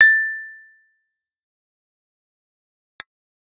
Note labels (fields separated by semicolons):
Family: bass; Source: synthesizer; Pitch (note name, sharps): A6; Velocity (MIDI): 75; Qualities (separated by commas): fast decay, percussive